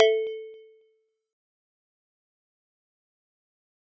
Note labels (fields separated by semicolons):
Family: mallet percussion; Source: acoustic; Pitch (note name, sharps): A4; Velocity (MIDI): 75; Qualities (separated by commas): fast decay, percussive